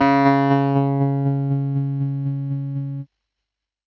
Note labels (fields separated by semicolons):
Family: keyboard; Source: electronic; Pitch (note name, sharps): C#3; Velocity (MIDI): 100; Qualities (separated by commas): distorted, tempo-synced